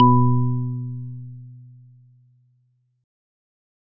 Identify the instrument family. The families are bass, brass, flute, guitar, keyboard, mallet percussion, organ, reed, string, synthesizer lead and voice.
organ